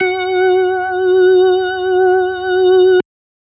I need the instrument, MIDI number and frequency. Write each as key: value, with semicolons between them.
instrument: electronic organ; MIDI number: 66; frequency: 370 Hz